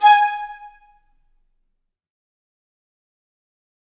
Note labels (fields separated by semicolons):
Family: reed; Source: acoustic; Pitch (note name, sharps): G#5; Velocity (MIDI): 75; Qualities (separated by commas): fast decay, percussive, reverb